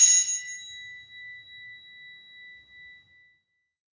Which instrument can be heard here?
acoustic mallet percussion instrument